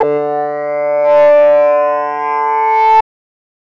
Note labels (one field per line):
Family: voice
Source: synthesizer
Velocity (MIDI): 75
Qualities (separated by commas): distorted